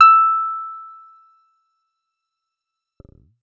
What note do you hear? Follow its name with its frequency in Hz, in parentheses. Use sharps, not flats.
E6 (1319 Hz)